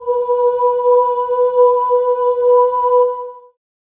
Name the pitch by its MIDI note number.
71